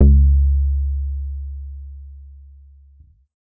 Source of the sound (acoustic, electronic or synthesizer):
synthesizer